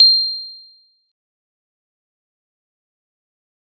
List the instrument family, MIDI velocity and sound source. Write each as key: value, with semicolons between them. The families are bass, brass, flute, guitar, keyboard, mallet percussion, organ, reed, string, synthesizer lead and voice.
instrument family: mallet percussion; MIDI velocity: 50; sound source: acoustic